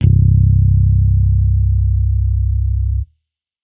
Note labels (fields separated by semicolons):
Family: bass; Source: electronic; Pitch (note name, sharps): C1; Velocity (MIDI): 75; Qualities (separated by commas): distorted